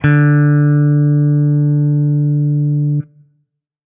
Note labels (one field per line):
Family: guitar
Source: electronic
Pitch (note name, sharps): D3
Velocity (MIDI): 50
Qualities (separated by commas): distorted